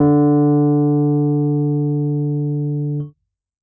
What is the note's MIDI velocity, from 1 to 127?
100